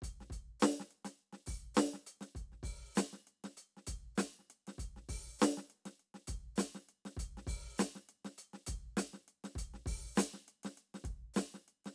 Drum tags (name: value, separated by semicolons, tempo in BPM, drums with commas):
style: funk; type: beat; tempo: 100 BPM; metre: 4/4; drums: closed hi-hat, open hi-hat, hi-hat pedal, snare, kick